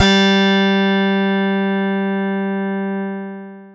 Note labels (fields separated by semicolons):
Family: keyboard; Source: electronic; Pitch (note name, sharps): G3; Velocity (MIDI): 25; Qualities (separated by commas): bright, long release